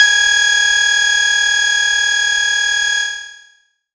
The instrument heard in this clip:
synthesizer bass